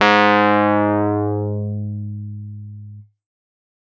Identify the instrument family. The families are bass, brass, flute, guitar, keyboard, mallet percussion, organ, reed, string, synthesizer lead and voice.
keyboard